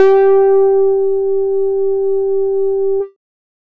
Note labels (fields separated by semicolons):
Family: bass; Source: synthesizer; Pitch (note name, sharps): G4; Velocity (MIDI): 25; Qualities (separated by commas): distorted, multiphonic, tempo-synced